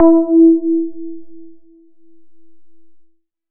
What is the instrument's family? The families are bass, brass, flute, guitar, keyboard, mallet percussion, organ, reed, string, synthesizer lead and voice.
synthesizer lead